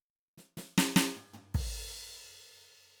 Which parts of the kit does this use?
crash, snare, floor tom and kick